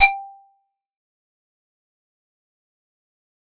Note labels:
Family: keyboard; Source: acoustic; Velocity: 127; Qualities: fast decay, percussive

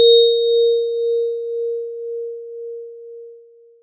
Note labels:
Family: mallet percussion; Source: acoustic; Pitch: A#4; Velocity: 100; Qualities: long release

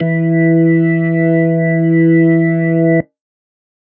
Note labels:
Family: organ; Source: electronic; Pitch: E3; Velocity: 100

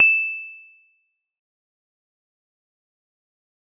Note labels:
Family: mallet percussion; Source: acoustic; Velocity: 100; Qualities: bright, fast decay, percussive

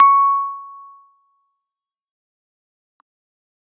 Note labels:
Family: keyboard; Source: electronic; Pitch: C#6; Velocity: 50; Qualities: fast decay

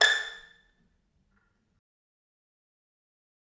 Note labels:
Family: string; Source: acoustic; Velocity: 127; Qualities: fast decay, percussive, reverb

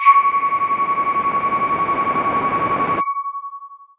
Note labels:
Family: voice; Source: synthesizer; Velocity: 100; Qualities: distorted, long release

